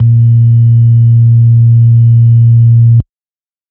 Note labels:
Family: organ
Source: electronic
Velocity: 127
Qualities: dark

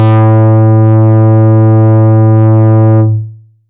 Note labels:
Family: bass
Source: synthesizer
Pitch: A2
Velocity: 127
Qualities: distorted, long release, tempo-synced

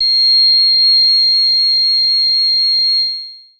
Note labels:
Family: bass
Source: synthesizer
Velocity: 50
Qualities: bright, distorted, long release

